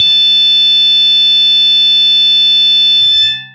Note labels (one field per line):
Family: guitar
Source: electronic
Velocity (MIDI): 75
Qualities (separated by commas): bright, distorted, long release